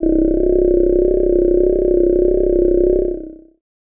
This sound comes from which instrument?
synthesizer voice